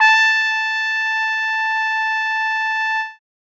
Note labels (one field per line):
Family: brass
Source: acoustic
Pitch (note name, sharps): A5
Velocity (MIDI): 100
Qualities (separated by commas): bright